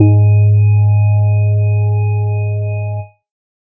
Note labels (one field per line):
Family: organ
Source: electronic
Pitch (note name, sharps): G#2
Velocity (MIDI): 100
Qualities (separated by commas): dark